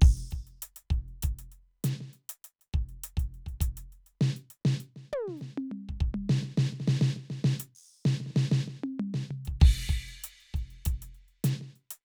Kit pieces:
crash, closed hi-hat, hi-hat pedal, percussion, snare, high tom, mid tom, floor tom and kick